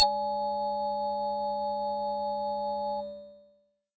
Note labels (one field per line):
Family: bass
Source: synthesizer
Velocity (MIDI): 25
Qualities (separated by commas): bright, multiphonic